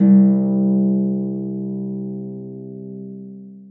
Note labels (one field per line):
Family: string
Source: acoustic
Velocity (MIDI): 100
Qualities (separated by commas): long release, reverb